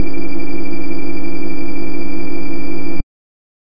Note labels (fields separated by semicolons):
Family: bass; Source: synthesizer; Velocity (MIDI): 100